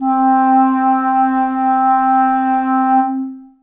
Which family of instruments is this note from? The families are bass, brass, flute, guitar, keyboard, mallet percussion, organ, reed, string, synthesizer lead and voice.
reed